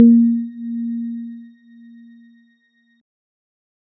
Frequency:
233.1 Hz